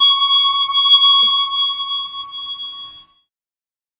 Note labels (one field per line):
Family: keyboard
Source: synthesizer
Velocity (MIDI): 50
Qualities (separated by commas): bright